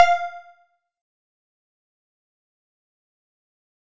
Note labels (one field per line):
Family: bass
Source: synthesizer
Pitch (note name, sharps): F5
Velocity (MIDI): 127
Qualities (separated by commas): fast decay, percussive